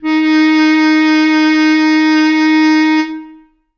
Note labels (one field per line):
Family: reed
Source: acoustic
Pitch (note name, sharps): D#4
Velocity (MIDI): 127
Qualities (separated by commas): reverb